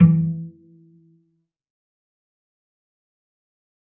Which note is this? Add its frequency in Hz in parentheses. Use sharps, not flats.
E3 (164.8 Hz)